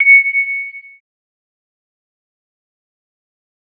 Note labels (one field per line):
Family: organ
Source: electronic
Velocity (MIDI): 75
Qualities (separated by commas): fast decay